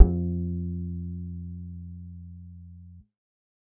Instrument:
synthesizer bass